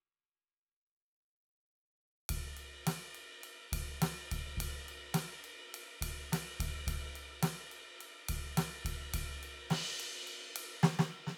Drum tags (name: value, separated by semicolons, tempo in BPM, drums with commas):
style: rock; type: beat; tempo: 105 BPM; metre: 4/4; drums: ride, snare, kick